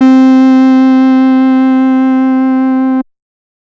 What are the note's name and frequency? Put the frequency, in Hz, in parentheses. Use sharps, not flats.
C4 (261.6 Hz)